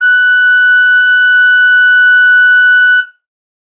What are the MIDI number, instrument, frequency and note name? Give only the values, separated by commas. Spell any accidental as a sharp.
90, acoustic flute, 1480 Hz, F#6